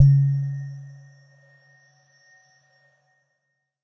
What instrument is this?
electronic mallet percussion instrument